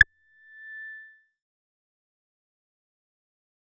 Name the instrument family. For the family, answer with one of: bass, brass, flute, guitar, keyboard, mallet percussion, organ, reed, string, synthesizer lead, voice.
bass